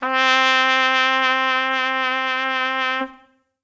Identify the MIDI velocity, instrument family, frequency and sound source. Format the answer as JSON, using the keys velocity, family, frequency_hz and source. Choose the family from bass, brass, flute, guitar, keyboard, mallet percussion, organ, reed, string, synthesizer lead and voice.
{"velocity": 100, "family": "brass", "frequency_hz": 261.6, "source": "acoustic"}